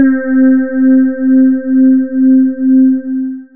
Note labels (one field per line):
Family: voice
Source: synthesizer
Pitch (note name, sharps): C4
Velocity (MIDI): 25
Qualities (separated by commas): dark, long release